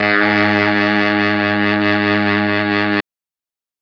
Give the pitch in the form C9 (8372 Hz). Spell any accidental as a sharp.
G#2 (103.8 Hz)